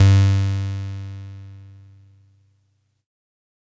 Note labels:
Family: keyboard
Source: electronic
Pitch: G2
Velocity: 75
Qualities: bright, distorted

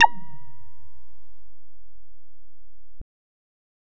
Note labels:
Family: bass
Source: synthesizer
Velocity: 25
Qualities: distorted

